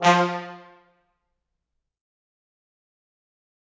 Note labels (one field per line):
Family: brass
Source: acoustic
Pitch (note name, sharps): F3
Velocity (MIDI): 127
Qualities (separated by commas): bright, fast decay, percussive, reverb